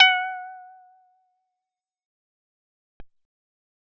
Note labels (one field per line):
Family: bass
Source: synthesizer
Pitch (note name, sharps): F#5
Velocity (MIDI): 127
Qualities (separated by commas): fast decay, percussive